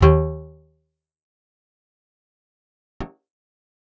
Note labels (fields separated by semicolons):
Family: guitar; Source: acoustic; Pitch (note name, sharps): D#2; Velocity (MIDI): 50; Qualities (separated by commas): fast decay, percussive, reverb